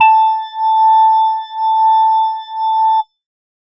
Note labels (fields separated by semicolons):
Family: organ; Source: electronic; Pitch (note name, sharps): A5; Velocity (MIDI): 50